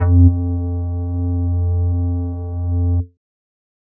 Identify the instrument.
synthesizer flute